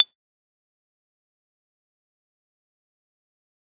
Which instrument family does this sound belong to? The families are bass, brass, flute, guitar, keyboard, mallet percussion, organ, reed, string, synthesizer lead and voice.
guitar